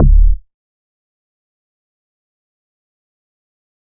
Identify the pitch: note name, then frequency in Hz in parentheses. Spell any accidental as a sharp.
D1 (36.71 Hz)